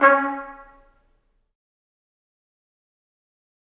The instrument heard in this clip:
acoustic brass instrument